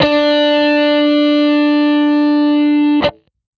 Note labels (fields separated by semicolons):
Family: guitar; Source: electronic; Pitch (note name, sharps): D4; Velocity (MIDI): 50; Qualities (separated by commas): distorted